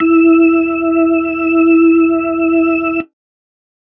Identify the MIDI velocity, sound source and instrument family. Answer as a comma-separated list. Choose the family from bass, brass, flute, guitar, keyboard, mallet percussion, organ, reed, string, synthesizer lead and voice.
50, electronic, organ